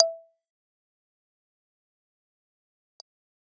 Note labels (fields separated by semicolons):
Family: keyboard; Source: electronic; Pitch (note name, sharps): E5; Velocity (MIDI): 25; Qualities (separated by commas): percussive